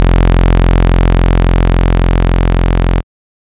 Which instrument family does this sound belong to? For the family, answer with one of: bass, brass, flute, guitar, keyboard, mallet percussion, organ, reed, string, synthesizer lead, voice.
bass